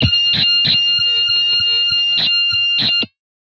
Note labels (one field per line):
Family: guitar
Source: electronic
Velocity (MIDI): 127